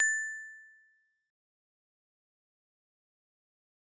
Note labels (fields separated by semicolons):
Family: mallet percussion; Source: acoustic; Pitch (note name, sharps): A6; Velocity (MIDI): 100; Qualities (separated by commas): fast decay, percussive